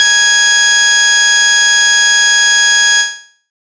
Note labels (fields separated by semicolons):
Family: bass; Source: synthesizer; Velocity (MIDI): 75; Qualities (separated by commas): bright, distorted